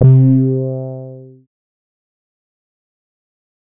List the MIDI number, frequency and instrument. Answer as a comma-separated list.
48, 130.8 Hz, synthesizer bass